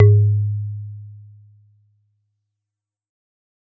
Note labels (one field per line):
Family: mallet percussion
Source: acoustic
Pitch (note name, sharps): G#2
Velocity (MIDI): 75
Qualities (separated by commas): dark, fast decay